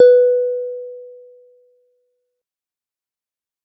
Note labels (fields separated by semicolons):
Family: guitar; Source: synthesizer; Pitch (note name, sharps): B4; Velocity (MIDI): 75; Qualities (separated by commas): dark, fast decay